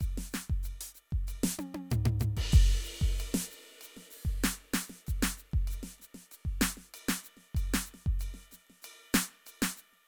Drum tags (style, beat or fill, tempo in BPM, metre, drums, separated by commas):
funk, beat, 95 BPM, 4/4, crash, ride, ride bell, closed hi-hat, hi-hat pedal, snare, high tom, floor tom, kick